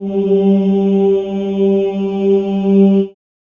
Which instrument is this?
acoustic voice